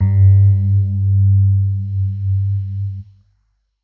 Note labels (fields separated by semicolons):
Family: keyboard; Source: electronic; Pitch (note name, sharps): G2; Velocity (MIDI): 50; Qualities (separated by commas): dark